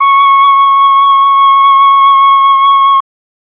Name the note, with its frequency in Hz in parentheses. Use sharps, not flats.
C#6 (1109 Hz)